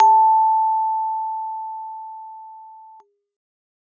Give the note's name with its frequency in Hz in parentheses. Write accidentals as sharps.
A5 (880 Hz)